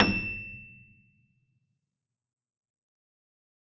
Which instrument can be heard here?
acoustic keyboard